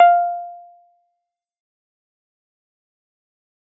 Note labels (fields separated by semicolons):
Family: keyboard; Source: electronic; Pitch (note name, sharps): F5; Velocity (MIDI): 50; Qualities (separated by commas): fast decay, percussive